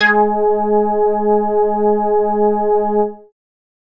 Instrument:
synthesizer bass